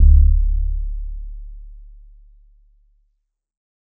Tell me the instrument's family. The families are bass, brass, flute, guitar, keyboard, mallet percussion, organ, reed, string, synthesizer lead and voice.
guitar